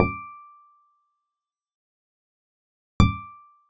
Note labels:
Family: guitar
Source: acoustic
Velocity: 25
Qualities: percussive

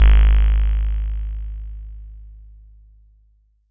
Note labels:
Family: bass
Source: synthesizer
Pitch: G#1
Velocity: 50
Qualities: bright, distorted

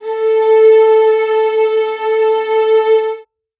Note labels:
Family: string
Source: acoustic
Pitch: A4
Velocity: 75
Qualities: reverb

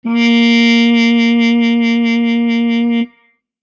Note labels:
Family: brass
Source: acoustic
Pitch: A#3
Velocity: 100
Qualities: bright

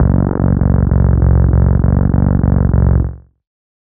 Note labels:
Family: bass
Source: synthesizer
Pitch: F#0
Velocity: 127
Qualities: distorted, tempo-synced

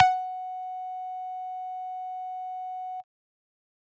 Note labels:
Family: bass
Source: synthesizer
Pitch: F#5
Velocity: 127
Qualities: distorted

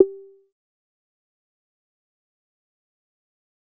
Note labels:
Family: bass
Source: synthesizer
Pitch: G4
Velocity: 50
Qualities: fast decay, percussive

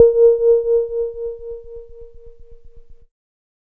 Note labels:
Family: keyboard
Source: electronic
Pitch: A#4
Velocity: 50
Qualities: dark

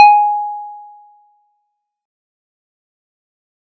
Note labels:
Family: mallet percussion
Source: acoustic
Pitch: G#5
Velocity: 75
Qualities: fast decay

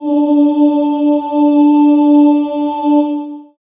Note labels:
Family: voice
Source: acoustic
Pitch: D4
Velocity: 25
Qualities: dark, long release, reverb

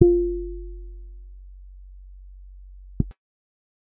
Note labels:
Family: bass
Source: synthesizer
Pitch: F4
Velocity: 25

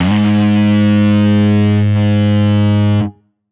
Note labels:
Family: guitar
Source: electronic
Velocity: 127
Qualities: bright, distorted

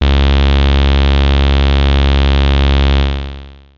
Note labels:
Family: bass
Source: synthesizer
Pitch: C#2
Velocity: 127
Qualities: bright, distorted, long release

